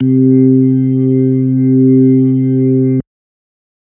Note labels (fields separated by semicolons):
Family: organ; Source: electronic; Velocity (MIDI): 50